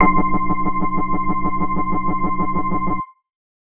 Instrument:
electronic keyboard